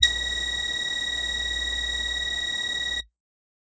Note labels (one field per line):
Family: voice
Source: synthesizer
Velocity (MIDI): 75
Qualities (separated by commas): multiphonic